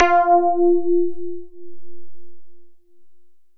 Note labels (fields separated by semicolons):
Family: synthesizer lead; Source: synthesizer; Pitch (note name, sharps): F4; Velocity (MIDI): 75; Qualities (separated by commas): long release